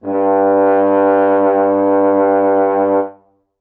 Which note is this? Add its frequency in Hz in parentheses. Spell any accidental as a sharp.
G2 (98 Hz)